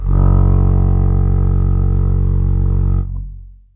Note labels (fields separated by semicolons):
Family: reed; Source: acoustic; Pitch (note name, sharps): F#1; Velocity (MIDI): 75; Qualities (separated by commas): long release, reverb